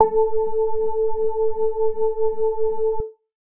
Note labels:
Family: keyboard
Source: electronic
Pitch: A4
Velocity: 50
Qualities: distorted

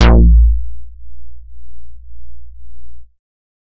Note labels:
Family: bass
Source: synthesizer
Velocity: 127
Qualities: distorted

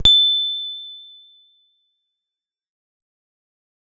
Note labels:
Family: guitar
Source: electronic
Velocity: 50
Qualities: fast decay

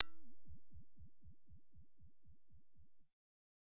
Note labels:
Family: bass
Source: synthesizer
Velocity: 50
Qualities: bright, percussive

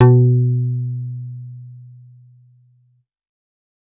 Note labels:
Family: bass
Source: synthesizer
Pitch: B2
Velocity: 127

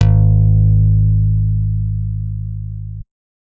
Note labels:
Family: guitar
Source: acoustic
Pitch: G#1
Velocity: 100

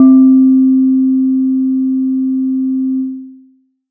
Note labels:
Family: mallet percussion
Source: acoustic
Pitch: C4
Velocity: 50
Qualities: dark, long release

